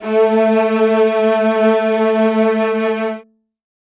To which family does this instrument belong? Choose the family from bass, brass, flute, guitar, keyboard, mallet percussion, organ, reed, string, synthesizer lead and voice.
string